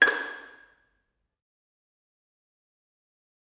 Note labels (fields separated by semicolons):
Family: string; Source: acoustic; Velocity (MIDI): 25; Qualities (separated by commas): fast decay, percussive, reverb